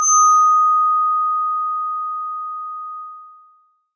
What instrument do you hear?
electronic mallet percussion instrument